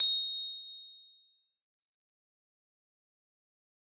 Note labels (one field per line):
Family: mallet percussion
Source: acoustic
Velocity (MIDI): 75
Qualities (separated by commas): bright, fast decay, reverb